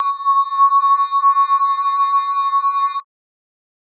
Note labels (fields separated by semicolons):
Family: mallet percussion; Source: electronic; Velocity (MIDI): 50; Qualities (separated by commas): multiphonic, non-linear envelope